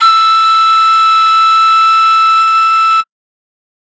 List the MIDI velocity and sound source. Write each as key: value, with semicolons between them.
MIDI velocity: 100; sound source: acoustic